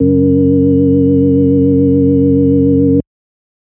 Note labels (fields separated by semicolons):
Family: organ; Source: electronic; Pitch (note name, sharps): F#2; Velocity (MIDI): 127; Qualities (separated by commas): dark, multiphonic